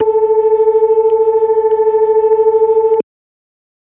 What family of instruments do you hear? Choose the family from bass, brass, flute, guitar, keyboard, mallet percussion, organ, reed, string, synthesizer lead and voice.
organ